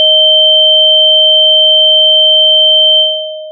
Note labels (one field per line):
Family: synthesizer lead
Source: synthesizer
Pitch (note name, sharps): D#5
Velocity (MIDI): 100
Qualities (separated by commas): long release